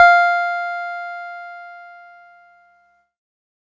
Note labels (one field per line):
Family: keyboard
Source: electronic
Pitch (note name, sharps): F5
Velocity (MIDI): 75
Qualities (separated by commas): distorted